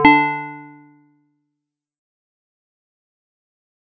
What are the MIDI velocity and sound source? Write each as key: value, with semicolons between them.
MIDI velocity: 127; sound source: acoustic